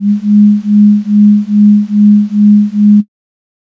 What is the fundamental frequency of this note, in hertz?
207.7 Hz